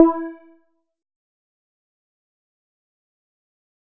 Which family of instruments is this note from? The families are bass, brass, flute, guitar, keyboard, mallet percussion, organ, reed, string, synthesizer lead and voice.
bass